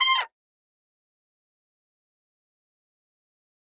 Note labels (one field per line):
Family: brass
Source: acoustic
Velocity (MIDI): 50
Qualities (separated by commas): bright, fast decay, percussive, reverb